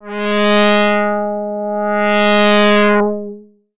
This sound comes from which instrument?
synthesizer bass